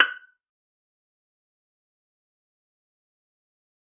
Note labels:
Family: string; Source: acoustic; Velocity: 50; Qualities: fast decay, percussive, reverb

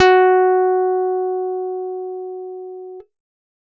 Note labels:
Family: guitar; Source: acoustic; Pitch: F#4; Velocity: 127

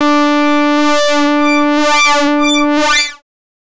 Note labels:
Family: bass; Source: synthesizer; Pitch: D4; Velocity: 127; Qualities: distorted, non-linear envelope

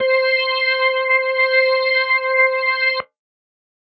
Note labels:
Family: organ; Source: electronic; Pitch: C5; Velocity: 100; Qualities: distorted

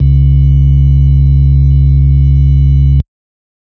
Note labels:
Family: organ; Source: electronic; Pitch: C#2; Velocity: 100

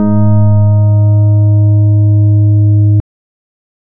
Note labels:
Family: organ; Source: electronic; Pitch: G#2; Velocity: 100; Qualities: dark

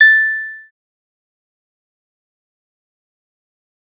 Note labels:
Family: bass; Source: synthesizer; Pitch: A6; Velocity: 127; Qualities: fast decay, percussive

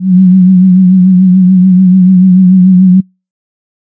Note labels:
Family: flute; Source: synthesizer; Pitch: F#3; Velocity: 127; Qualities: dark

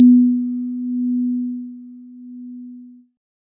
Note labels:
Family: keyboard; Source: electronic; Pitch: B3; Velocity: 127; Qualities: multiphonic

